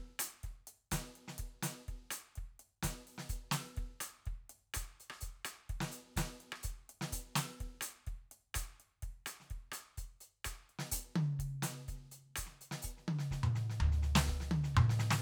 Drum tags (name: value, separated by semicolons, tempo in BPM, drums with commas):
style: reggae; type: beat; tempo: 126 BPM; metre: 4/4; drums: closed hi-hat, open hi-hat, hi-hat pedal, snare, cross-stick, high tom, mid tom, floor tom, kick